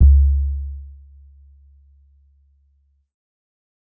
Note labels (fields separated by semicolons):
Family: keyboard; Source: electronic; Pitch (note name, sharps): C#2; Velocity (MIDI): 127; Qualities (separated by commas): dark